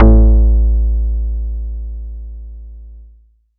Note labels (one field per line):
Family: guitar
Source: acoustic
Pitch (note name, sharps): A1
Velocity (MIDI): 25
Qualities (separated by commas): dark